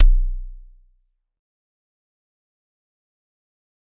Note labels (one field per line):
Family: mallet percussion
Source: acoustic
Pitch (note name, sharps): B0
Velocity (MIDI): 75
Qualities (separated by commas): fast decay, percussive